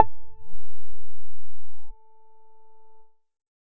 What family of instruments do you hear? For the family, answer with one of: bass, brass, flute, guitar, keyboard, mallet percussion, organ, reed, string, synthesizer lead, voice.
bass